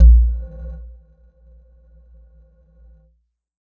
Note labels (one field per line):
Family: mallet percussion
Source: electronic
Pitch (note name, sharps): A#1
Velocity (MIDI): 75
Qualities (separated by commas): dark, non-linear envelope, percussive